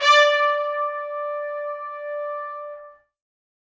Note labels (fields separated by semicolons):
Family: brass; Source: acoustic; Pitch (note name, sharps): D5; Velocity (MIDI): 75; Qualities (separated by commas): bright, reverb